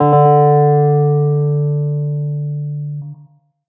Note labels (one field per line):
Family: keyboard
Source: electronic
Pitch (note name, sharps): D3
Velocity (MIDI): 100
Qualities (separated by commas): dark, tempo-synced